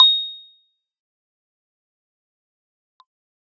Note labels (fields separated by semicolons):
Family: keyboard; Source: electronic; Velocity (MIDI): 50; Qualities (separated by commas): bright, fast decay, percussive